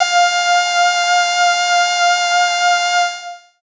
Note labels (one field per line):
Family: voice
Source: synthesizer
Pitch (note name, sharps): F5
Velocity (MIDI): 75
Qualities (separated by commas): bright